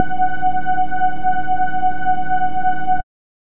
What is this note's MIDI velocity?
75